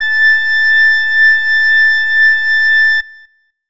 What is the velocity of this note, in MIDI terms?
127